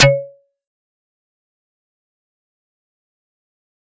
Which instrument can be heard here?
electronic mallet percussion instrument